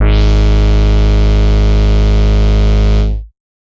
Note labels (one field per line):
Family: bass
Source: synthesizer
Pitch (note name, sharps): G#1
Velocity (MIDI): 100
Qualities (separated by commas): bright, distorted